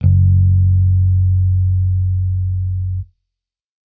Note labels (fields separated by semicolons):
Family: bass; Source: electronic; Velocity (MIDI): 50